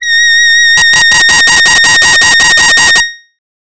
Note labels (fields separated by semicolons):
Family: voice; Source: synthesizer; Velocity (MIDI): 50